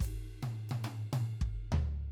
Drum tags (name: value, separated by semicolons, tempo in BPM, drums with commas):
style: calypso; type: beat; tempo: 108 BPM; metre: 4/4; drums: ride, ride bell, hi-hat pedal, high tom, floor tom, kick